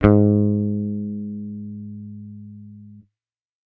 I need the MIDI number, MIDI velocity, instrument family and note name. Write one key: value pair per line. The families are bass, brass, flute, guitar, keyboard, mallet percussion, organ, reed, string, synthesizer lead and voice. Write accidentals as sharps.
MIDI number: 44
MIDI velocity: 127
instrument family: bass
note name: G#2